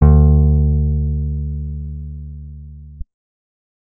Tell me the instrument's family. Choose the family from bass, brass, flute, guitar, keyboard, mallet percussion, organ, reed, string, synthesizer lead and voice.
guitar